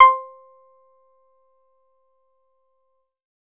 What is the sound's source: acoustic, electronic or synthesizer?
synthesizer